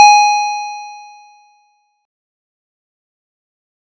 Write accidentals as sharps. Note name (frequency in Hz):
G#5 (830.6 Hz)